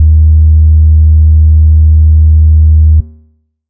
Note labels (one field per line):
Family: bass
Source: synthesizer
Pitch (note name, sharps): D#2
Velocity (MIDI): 100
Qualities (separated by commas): dark